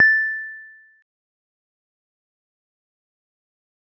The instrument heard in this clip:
synthesizer guitar